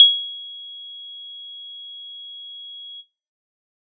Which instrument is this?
synthesizer bass